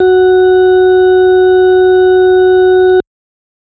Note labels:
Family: organ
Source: electronic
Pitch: F#4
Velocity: 75

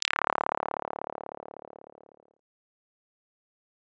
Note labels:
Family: bass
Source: synthesizer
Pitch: D1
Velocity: 127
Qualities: bright, distorted, fast decay

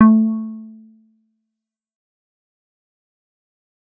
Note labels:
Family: bass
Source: synthesizer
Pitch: A3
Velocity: 100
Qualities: dark, fast decay, percussive

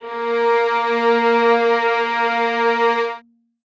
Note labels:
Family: string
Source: acoustic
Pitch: A#3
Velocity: 75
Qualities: reverb

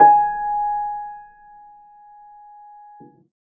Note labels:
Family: keyboard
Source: acoustic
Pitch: G#5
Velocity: 25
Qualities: reverb

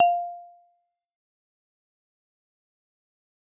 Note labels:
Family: mallet percussion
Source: acoustic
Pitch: F5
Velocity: 75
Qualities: fast decay, percussive

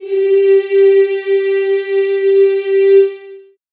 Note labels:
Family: voice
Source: acoustic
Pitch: G4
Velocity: 127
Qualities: long release, reverb

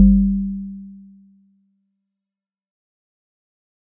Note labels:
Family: mallet percussion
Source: acoustic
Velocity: 100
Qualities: fast decay

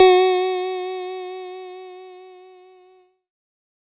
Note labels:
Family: keyboard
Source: electronic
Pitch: F#4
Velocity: 50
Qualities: bright

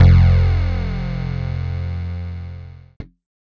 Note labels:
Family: keyboard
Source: electronic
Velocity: 100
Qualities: distorted

